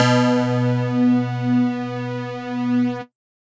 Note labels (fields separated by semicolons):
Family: mallet percussion; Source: electronic; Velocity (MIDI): 50